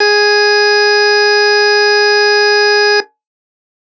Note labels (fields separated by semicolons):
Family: organ; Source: electronic; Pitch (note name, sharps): G#4; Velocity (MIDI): 127; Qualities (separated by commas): distorted